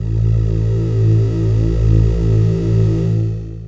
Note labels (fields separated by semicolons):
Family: voice; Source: synthesizer; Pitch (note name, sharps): A1; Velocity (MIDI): 100; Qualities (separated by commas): distorted, long release